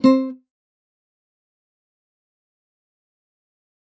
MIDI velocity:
25